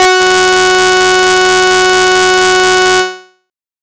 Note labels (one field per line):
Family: bass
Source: synthesizer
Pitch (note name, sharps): F#4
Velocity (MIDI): 127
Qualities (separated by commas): bright, distorted